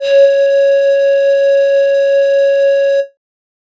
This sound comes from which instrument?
synthesizer flute